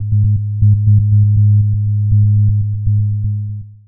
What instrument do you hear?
synthesizer lead